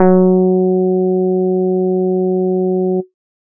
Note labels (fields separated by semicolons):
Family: bass; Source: synthesizer; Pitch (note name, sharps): F#3; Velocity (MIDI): 75